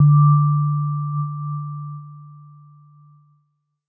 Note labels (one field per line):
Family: keyboard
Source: electronic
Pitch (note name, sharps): D3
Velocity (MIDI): 75